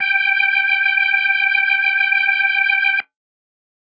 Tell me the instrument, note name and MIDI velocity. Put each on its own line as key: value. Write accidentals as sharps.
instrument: electronic organ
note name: G5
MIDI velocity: 100